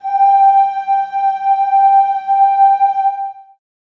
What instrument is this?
acoustic voice